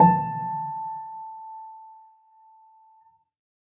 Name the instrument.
acoustic keyboard